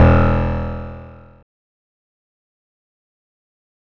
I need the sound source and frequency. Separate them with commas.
electronic, 41.2 Hz